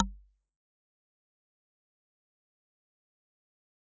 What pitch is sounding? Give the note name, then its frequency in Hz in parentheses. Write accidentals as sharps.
G1 (49 Hz)